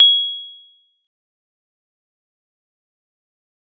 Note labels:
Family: guitar; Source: synthesizer; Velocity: 100; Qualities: dark, fast decay, percussive

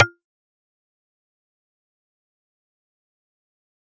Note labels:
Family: mallet percussion; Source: acoustic; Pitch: F4; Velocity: 100; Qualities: fast decay, percussive

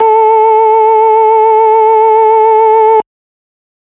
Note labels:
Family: organ; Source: electronic; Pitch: A4; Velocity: 127

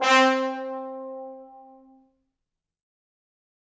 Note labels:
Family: brass; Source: acoustic; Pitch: C4; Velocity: 50; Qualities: bright, fast decay, reverb

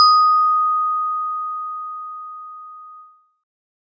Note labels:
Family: mallet percussion; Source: acoustic; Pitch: D#6; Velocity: 50

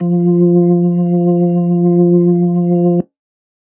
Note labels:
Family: organ; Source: electronic; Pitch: F3; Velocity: 75

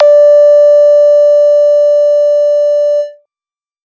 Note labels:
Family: bass; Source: synthesizer; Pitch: D5; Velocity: 50; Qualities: distorted

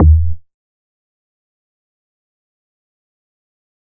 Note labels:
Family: bass; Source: synthesizer; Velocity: 25; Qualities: fast decay, percussive

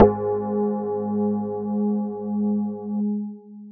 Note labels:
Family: mallet percussion; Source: electronic; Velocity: 75; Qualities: long release

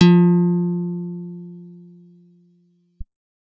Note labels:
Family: guitar; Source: acoustic; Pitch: F3; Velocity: 75

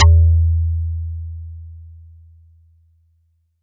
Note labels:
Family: mallet percussion; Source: acoustic; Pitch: E2; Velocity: 25

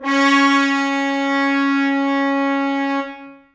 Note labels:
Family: brass; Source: acoustic; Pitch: C#4; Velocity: 127; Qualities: reverb

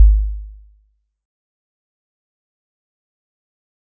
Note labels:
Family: mallet percussion; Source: acoustic; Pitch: G#1; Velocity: 25; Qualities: fast decay, percussive

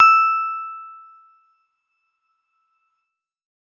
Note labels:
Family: keyboard; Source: electronic; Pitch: E6; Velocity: 100

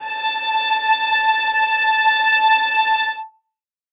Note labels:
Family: string; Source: acoustic; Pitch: A5; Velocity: 50; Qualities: reverb

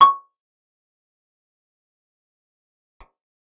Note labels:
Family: guitar; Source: acoustic; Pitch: C#6; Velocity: 127; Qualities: fast decay, percussive, reverb

